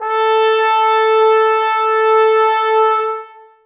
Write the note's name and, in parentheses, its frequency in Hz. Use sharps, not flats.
A4 (440 Hz)